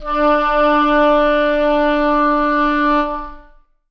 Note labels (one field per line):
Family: reed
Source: acoustic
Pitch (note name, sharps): D4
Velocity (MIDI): 25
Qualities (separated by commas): long release, reverb